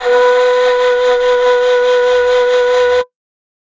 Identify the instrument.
acoustic flute